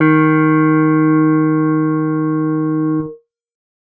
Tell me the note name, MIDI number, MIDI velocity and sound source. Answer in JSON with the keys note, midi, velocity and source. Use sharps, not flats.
{"note": "D#3", "midi": 51, "velocity": 75, "source": "electronic"}